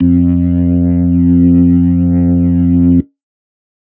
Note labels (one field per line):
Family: organ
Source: electronic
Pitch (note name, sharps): F2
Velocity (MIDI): 75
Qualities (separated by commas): distorted